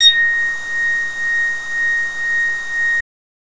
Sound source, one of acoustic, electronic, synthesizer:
synthesizer